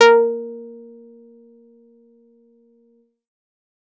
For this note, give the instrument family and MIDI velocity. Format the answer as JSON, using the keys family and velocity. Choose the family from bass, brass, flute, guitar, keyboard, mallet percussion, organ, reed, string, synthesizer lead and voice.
{"family": "bass", "velocity": 127}